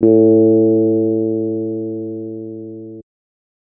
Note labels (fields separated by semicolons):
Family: keyboard; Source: electronic; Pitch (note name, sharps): A2; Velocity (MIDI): 25